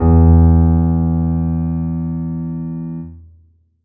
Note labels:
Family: keyboard; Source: acoustic; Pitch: E2; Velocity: 50; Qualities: reverb

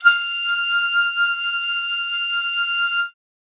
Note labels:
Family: flute; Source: acoustic; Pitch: F6; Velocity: 50

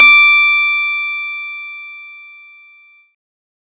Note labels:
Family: bass; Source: synthesizer; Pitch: D6; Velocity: 127

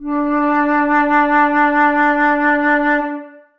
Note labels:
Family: flute; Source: acoustic; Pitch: D4; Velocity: 75; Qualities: reverb

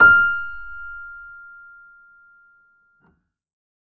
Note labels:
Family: keyboard; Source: acoustic; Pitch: F6; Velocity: 25; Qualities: reverb

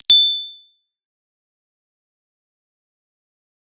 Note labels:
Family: bass; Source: synthesizer; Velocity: 100; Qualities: bright, distorted, fast decay, percussive

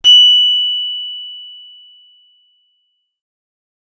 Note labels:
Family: guitar; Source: acoustic; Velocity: 100; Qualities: bright, distorted

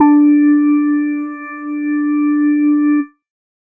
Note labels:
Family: organ; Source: electronic; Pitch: D4; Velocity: 100

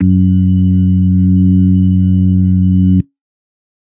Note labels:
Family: organ; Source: electronic; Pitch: F#2; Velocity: 50; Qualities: dark

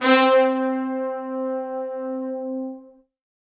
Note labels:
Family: brass; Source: acoustic; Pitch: C4; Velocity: 25; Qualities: bright, reverb

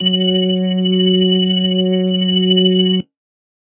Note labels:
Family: organ; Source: electronic; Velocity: 127; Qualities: dark

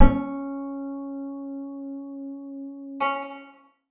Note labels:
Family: guitar; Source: acoustic; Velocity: 127; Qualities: percussive, reverb

